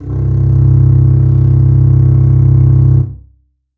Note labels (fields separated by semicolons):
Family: string; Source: acoustic; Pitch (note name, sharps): C1; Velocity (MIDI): 25; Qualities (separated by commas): reverb